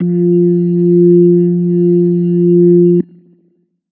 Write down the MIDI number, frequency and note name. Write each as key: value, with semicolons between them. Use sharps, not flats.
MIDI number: 53; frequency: 174.6 Hz; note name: F3